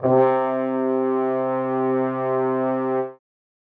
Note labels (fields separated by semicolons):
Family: brass; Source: acoustic; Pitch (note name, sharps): C3; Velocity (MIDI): 100; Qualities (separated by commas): reverb